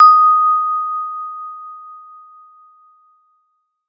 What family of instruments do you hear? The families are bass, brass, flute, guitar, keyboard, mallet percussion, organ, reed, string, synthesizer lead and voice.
mallet percussion